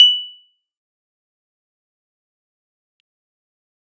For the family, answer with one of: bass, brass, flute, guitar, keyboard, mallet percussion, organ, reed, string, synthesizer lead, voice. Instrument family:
keyboard